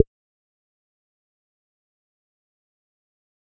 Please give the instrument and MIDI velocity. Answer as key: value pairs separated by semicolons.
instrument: synthesizer bass; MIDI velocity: 50